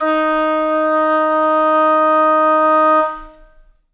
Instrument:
acoustic reed instrument